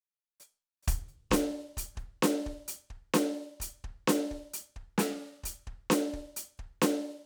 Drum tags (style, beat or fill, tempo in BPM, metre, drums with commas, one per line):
pop
beat
132 BPM
4/4
closed hi-hat, hi-hat pedal, snare, kick